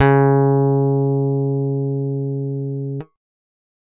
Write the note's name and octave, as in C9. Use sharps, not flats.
C#3